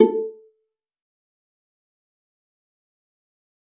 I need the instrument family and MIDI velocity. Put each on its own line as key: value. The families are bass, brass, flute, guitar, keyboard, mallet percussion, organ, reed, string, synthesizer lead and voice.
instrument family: string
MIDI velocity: 50